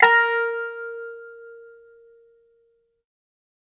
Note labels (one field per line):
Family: guitar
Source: acoustic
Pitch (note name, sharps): A#4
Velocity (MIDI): 50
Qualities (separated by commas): reverb